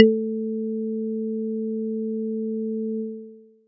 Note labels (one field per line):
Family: mallet percussion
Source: acoustic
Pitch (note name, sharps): A3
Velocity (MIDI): 100